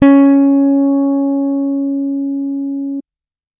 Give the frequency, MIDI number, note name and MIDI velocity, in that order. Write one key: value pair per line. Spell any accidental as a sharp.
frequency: 277.2 Hz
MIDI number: 61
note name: C#4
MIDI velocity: 100